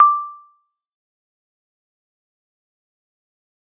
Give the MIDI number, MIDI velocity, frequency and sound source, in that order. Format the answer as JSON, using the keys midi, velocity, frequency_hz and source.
{"midi": 86, "velocity": 100, "frequency_hz": 1175, "source": "acoustic"}